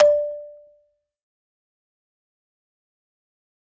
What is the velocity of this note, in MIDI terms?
75